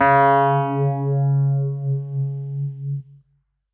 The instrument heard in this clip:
electronic keyboard